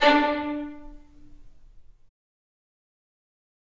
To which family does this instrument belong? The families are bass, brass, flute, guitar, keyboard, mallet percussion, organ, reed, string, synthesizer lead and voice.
string